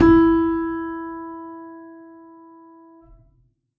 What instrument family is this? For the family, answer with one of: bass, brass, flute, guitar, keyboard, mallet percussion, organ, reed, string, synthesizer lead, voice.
keyboard